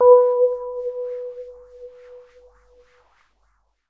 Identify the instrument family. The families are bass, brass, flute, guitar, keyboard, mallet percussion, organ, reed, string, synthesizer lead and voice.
keyboard